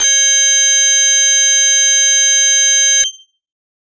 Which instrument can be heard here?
electronic guitar